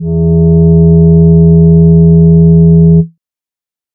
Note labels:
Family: voice; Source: synthesizer; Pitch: E2; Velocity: 50; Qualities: dark

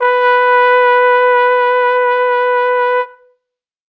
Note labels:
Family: brass; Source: acoustic; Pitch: B4; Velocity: 50

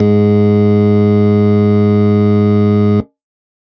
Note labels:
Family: organ; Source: electronic; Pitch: G#2; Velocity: 127

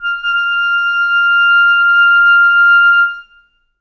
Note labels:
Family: reed; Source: acoustic; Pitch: F6; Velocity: 50; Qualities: reverb

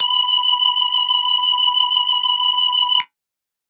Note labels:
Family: organ; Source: electronic; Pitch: B5; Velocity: 25

